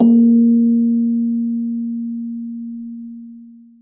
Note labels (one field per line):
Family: mallet percussion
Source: acoustic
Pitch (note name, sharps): A#3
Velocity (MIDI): 25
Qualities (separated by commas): dark, long release, reverb